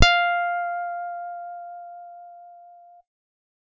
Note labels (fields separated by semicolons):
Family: guitar; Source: electronic; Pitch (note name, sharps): F5; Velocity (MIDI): 25